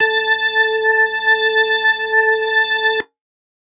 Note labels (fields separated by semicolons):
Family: organ; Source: electronic; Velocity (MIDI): 75